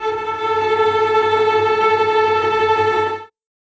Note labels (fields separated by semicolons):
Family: string; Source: acoustic; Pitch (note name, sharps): A4; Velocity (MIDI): 75; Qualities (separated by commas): bright, non-linear envelope, reverb